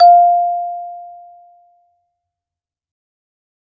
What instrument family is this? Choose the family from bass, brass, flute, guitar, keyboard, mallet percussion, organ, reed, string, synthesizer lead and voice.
mallet percussion